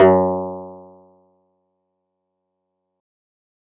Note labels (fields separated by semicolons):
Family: guitar; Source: synthesizer; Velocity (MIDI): 75